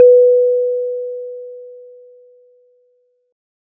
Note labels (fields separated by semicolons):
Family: mallet percussion; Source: acoustic; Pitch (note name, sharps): B4; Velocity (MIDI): 25